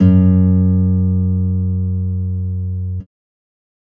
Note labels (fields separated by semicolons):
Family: guitar; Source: electronic; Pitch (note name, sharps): F#2; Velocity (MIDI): 75